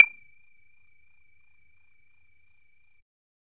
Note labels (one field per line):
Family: bass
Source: synthesizer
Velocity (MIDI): 25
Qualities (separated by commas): percussive